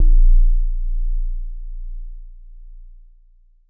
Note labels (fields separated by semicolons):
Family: keyboard; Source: electronic; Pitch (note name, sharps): A#0; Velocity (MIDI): 75; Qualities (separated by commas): dark